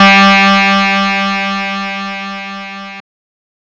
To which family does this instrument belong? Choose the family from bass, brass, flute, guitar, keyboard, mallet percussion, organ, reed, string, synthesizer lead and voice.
guitar